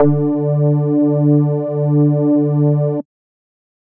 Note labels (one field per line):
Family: bass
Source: synthesizer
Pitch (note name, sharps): D3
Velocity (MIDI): 75